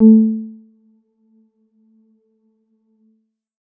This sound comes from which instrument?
electronic keyboard